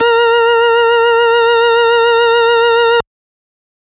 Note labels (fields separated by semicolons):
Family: organ; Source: electronic; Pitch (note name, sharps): A#4; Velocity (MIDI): 25; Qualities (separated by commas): distorted